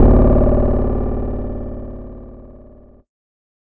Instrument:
electronic guitar